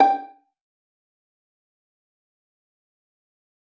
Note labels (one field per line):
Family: string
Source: acoustic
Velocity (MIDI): 75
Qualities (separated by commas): fast decay, percussive, reverb